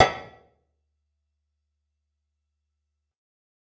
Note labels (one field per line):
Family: guitar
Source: electronic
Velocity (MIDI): 50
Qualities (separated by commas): percussive, reverb